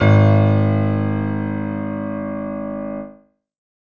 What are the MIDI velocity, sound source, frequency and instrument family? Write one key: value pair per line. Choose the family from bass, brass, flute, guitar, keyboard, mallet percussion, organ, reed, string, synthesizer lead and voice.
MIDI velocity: 127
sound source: acoustic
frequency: 51.91 Hz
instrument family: keyboard